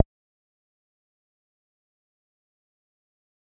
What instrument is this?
synthesizer bass